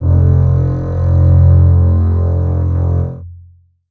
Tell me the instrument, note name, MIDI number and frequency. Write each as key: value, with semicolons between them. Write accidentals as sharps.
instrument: acoustic string instrument; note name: F1; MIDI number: 29; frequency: 43.65 Hz